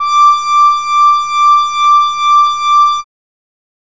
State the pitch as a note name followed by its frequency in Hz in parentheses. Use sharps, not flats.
D6 (1175 Hz)